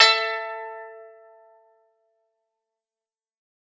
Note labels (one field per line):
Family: guitar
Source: acoustic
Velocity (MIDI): 25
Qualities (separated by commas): bright, fast decay